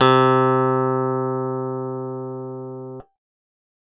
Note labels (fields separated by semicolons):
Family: keyboard; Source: electronic; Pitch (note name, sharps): C3; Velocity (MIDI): 75